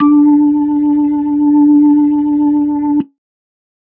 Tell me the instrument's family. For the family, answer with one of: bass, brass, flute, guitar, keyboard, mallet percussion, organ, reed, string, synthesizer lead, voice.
organ